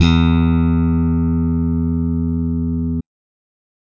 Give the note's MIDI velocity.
50